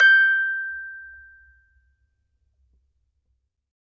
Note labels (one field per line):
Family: mallet percussion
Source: acoustic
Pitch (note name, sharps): G6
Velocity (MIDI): 50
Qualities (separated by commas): reverb